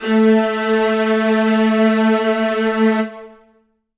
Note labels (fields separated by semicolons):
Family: string; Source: acoustic; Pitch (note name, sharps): A3; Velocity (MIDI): 100; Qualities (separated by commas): reverb